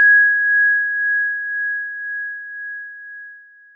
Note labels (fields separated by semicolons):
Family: mallet percussion; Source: acoustic; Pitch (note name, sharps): G#6; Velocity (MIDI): 75; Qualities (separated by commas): bright, long release